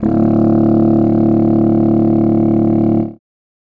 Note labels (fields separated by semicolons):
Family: reed; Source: acoustic; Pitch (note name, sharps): D1; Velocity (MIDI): 75